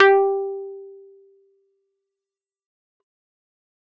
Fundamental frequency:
392 Hz